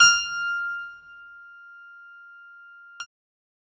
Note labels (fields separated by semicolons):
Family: keyboard; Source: electronic; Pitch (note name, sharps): F6; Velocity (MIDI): 127; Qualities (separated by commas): bright